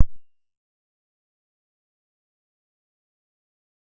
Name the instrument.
synthesizer bass